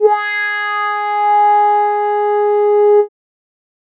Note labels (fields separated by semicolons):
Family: keyboard; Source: synthesizer; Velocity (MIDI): 50